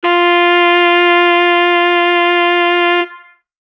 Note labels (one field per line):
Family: reed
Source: acoustic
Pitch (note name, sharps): F4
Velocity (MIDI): 127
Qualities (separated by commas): bright